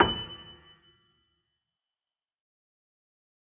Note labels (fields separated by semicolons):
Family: keyboard; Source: acoustic; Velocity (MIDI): 25; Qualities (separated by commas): fast decay, percussive, reverb